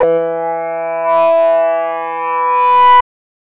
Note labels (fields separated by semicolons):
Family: voice; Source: synthesizer; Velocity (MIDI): 75; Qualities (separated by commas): distorted